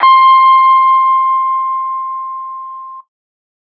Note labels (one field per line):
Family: guitar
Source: electronic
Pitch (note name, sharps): C6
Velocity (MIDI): 50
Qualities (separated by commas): distorted